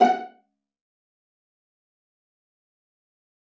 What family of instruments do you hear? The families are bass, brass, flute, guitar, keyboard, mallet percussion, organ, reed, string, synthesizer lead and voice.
string